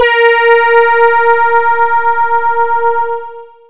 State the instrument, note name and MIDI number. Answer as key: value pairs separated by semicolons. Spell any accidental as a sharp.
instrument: synthesizer voice; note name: A#4; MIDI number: 70